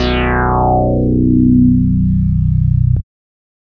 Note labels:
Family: bass; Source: synthesizer; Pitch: B0; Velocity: 75; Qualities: distorted

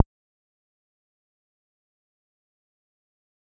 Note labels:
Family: bass; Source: synthesizer; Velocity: 100; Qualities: fast decay, percussive

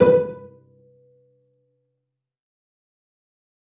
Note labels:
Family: string; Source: acoustic; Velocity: 75; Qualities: fast decay, percussive, reverb

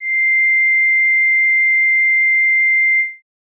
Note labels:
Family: organ; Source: electronic; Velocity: 127; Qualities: bright

